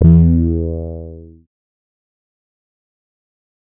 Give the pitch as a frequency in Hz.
82.41 Hz